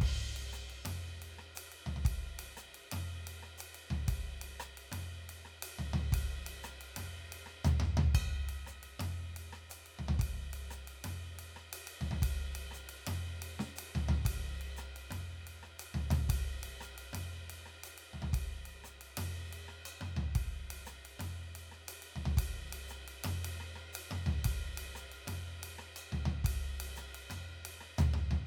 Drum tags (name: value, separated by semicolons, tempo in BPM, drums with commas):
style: Latin; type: beat; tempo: 118 BPM; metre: 4/4; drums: ride, ride bell, hi-hat pedal, snare, cross-stick, mid tom, floor tom, kick